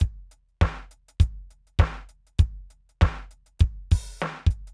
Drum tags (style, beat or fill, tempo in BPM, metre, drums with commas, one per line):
rock
beat
100 BPM
4/4
closed hi-hat, open hi-hat, hi-hat pedal, snare, kick